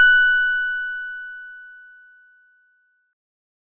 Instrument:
electronic organ